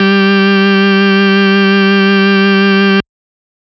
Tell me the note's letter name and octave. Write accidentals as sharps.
G3